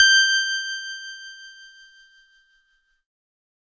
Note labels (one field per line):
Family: keyboard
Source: electronic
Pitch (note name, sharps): G6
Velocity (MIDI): 100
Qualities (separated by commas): bright, distorted